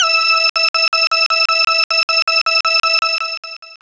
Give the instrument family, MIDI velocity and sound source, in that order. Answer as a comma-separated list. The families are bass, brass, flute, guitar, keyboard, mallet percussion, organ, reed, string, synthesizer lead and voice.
synthesizer lead, 127, synthesizer